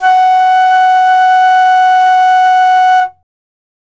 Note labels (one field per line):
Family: flute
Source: acoustic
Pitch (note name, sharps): F#5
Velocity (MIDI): 25